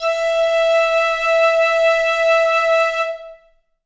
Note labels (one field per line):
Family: flute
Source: acoustic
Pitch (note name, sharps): E5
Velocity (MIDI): 25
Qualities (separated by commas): reverb